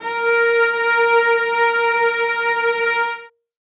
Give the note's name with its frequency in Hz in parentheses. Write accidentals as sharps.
A#4 (466.2 Hz)